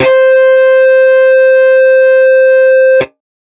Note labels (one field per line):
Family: guitar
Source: electronic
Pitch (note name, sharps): C5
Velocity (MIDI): 127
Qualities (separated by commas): distorted